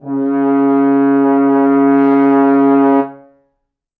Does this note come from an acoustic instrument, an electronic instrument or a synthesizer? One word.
acoustic